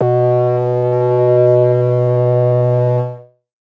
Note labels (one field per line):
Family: synthesizer lead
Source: synthesizer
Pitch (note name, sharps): B2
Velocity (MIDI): 127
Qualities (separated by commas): distorted, multiphonic, non-linear envelope